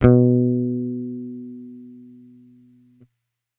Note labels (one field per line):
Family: bass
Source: electronic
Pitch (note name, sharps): B2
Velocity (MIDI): 50